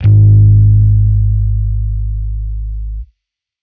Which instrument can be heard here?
electronic bass